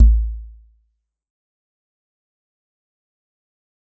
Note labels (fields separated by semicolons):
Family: mallet percussion; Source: acoustic; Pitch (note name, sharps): A1; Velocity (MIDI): 50; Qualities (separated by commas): dark, fast decay, percussive